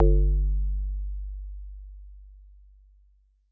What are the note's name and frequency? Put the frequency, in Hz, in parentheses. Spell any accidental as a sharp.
G1 (49 Hz)